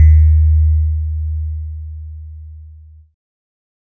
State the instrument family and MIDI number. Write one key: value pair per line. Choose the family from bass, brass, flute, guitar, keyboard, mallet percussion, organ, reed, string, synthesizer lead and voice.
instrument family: keyboard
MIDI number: 39